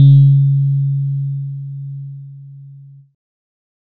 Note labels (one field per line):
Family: keyboard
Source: electronic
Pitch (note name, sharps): C#3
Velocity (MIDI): 50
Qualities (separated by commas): distorted